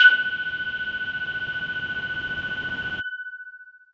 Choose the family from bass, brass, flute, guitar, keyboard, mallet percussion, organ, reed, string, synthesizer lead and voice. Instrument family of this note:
voice